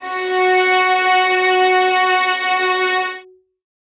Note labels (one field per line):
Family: string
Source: acoustic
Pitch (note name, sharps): F#4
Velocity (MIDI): 75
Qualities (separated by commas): reverb